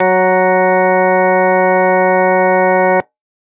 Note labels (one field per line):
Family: organ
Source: electronic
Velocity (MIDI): 100